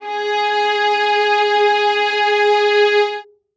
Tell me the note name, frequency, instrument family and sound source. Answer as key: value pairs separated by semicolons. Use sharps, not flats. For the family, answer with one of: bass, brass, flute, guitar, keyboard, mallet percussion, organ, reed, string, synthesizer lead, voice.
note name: G#4; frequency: 415.3 Hz; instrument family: string; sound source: acoustic